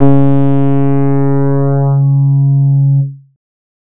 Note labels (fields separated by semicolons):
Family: bass; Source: synthesizer; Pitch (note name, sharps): C#3; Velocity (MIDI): 25; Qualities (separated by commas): distorted